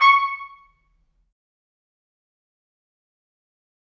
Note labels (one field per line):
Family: brass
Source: acoustic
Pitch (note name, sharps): C#6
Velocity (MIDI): 50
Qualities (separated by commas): fast decay, percussive, reverb